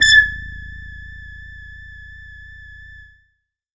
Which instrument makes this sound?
synthesizer bass